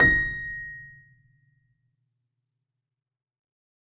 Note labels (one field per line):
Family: keyboard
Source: acoustic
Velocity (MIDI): 100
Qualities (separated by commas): reverb